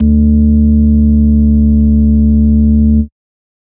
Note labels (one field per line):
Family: organ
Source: electronic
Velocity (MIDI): 127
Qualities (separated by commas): dark